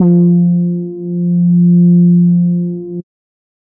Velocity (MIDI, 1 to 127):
75